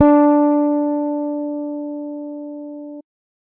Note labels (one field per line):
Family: bass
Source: electronic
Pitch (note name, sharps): D4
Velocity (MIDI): 100